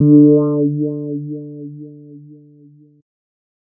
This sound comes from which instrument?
synthesizer bass